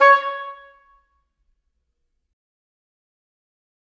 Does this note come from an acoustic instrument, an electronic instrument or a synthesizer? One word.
acoustic